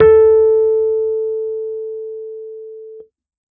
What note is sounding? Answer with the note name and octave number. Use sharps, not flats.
A4